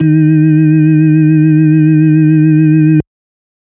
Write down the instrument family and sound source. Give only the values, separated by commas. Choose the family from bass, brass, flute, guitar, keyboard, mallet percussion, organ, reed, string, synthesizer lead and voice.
organ, electronic